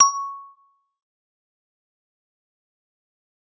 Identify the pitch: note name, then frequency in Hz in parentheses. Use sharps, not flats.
C#6 (1109 Hz)